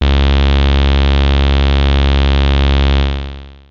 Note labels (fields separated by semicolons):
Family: bass; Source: synthesizer; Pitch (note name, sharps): C#2; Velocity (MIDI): 100; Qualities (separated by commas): bright, distorted, long release